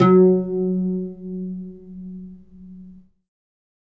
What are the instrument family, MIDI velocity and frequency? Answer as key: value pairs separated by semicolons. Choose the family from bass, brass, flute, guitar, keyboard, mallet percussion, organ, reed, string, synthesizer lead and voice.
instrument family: guitar; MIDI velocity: 50; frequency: 185 Hz